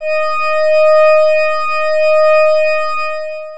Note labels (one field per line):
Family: organ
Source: electronic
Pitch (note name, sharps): D#5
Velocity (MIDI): 25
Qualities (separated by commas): distorted, long release